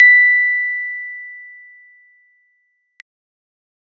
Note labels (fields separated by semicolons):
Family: keyboard; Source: electronic; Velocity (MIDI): 25